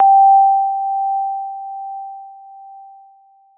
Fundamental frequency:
784 Hz